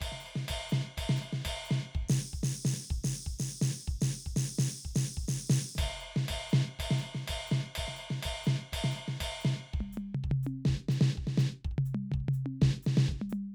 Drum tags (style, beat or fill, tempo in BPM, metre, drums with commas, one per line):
calypso
beat
124 BPM
4/4
crash, ride, ride bell, hi-hat pedal, snare, high tom, mid tom, floor tom, kick